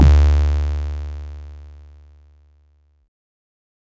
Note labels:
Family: bass; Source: synthesizer; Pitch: D2; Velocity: 75; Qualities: bright, distorted

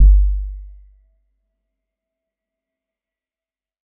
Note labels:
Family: mallet percussion; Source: electronic; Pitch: G1; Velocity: 100; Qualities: fast decay, non-linear envelope, percussive

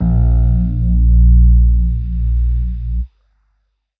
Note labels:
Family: keyboard; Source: electronic; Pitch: A#1; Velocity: 50; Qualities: dark

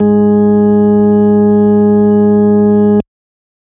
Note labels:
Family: organ; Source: electronic; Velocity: 25

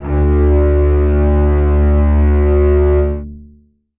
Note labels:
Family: string; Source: acoustic; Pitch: D2; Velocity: 100; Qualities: long release, reverb

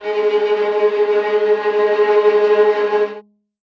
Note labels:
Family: string; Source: acoustic; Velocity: 75; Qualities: non-linear envelope, reverb

